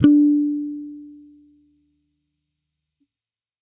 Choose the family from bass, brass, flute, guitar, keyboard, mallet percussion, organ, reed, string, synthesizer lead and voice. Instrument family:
bass